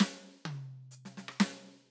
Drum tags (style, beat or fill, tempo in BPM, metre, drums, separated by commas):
fast funk, fill, 125 BPM, 4/4, closed hi-hat, hi-hat pedal, snare, cross-stick, high tom